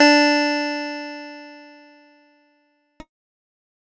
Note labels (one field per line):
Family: keyboard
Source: electronic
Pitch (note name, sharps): D4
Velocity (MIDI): 75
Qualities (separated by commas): bright